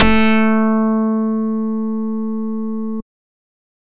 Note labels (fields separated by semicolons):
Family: bass; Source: synthesizer; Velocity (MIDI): 127; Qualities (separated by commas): bright, distorted